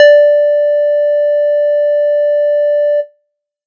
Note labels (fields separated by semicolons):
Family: bass; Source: synthesizer; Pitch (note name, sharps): D5; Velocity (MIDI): 100